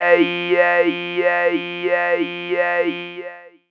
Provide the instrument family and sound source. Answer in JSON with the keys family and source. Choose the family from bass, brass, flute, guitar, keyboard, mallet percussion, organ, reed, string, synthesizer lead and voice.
{"family": "voice", "source": "synthesizer"}